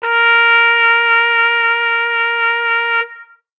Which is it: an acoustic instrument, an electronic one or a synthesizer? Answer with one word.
acoustic